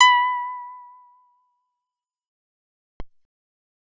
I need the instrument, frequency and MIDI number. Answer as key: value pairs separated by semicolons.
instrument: synthesizer bass; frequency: 987.8 Hz; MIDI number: 83